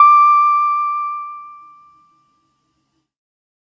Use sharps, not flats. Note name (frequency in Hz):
D6 (1175 Hz)